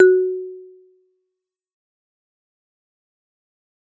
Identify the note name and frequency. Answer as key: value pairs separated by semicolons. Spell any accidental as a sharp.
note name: F#4; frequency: 370 Hz